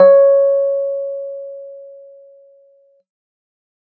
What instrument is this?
electronic keyboard